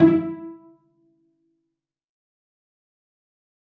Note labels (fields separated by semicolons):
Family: string; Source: acoustic; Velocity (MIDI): 127; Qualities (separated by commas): fast decay, percussive, reverb